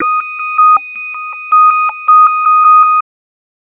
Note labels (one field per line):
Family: bass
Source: synthesizer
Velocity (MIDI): 25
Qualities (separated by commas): bright, tempo-synced